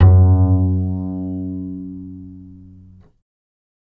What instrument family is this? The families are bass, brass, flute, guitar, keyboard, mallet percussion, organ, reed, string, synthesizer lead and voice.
bass